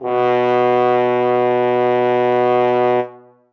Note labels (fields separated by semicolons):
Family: brass; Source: acoustic; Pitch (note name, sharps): B2; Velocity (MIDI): 100; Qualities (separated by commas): reverb